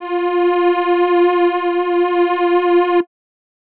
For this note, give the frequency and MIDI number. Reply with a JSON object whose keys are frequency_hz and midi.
{"frequency_hz": 349.2, "midi": 65}